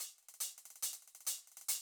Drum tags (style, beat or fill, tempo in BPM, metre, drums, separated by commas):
hip-hop, fill, 140 BPM, 4/4, closed hi-hat